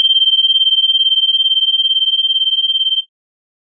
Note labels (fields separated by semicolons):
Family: organ; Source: electronic; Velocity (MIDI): 25; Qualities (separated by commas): bright